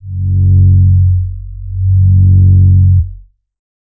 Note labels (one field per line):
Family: bass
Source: synthesizer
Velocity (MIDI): 50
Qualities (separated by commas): distorted, tempo-synced